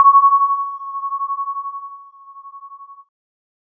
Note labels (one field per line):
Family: keyboard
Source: electronic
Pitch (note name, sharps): C#6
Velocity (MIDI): 75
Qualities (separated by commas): multiphonic